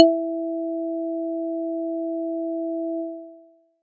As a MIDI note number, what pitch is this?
64